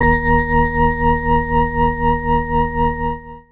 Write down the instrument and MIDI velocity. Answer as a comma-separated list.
electronic organ, 25